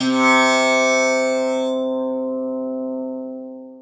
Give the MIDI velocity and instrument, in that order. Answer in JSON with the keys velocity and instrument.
{"velocity": 100, "instrument": "acoustic guitar"}